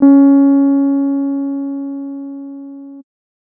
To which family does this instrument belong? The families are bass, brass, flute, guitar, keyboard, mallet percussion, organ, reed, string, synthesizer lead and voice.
keyboard